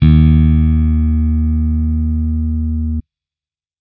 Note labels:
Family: bass; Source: electronic; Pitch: D#2; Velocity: 75

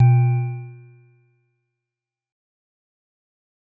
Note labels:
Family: mallet percussion; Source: acoustic; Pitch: B2; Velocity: 75; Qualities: dark, fast decay

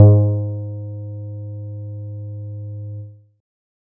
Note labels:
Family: guitar; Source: synthesizer; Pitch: G#2; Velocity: 75; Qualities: dark

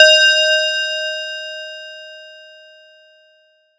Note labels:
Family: mallet percussion; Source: acoustic; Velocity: 100; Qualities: multiphonic

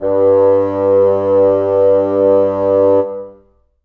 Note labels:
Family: reed; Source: acoustic; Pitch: G2; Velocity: 75; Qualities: reverb

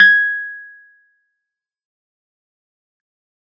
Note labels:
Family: keyboard; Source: electronic; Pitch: G#6; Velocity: 127; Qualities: fast decay, percussive

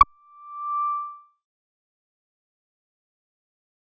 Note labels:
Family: bass; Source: synthesizer; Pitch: D6; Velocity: 50; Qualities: fast decay

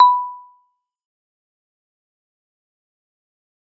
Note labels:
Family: mallet percussion; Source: acoustic; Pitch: B5; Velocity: 100; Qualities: fast decay, percussive

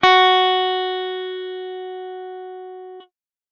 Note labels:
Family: guitar; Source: electronic; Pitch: F#4; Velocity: 75; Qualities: distorted

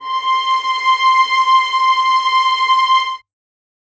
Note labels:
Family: string; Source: acoustic; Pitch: C6; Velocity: 25; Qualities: reverb

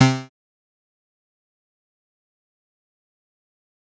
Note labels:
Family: bass; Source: synthesizer; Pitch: C3; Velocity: 75; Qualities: bright, distorted, fast decay, percussive

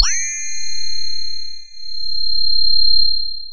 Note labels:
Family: voice; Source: synthesizer; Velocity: 75; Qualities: bright, long release

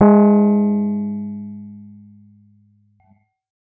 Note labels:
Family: keyboard; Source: electronic; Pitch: G#3; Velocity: 50; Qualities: distorted

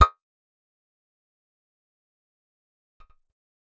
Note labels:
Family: bass; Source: synthesizer; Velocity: 100; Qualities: fast decay, percussive

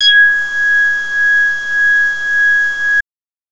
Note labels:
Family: bass; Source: synthesizer; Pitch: G#6; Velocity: 25; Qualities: distorted

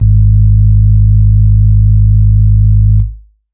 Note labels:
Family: organ; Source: electronic; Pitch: G#1; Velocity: 100; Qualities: dark

